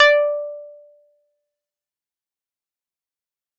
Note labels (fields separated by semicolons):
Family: keyboard; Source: electronic; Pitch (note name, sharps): D5; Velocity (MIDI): 127; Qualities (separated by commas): fast decay